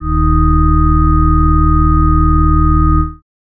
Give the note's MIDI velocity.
75